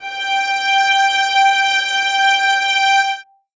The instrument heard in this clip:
acoustic string instrument